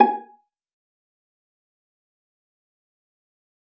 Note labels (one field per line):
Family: string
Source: acoustic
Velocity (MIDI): 75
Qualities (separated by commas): fast decay, percussive, reverb